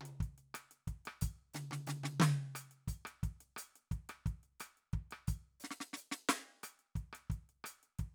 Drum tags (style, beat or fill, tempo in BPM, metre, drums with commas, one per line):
chacarera
beat
118 BPM
4/4
closed hi-hat, hi-hat pedal, snare, cross-stick, high tom, kick